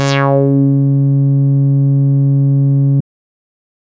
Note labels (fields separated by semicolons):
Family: bass; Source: synthesizer; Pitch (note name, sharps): C#3; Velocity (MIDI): 100; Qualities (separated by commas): distorted